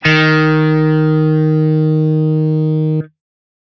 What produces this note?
electronic guitar